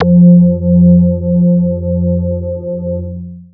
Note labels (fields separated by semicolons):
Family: bass; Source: synthesizer; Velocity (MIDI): 50; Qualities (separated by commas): distorted, long release, multiphonic